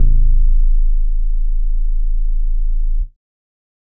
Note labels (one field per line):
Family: bass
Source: synthesizer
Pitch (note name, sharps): A0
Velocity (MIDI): 25